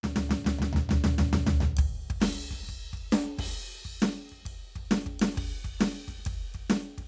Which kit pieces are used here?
crash, ride, ride bell, snare, floor tom and kick